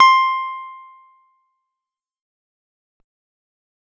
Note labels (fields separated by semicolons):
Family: guitar; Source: acoustic; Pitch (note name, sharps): C6; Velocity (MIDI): 100; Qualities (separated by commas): fast decay